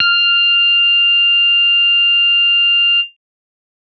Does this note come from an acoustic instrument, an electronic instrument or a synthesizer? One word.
synthesizer